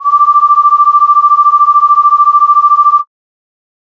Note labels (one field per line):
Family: flute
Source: synthesizer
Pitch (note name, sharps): D6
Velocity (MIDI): 100